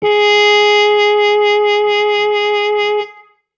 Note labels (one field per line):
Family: brass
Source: acoustic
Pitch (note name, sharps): G#4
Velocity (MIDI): 75